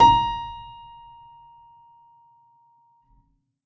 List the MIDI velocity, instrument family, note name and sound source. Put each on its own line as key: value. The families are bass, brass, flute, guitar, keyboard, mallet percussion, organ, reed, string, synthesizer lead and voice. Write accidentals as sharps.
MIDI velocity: 127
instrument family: keyboard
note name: A#5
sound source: acoustic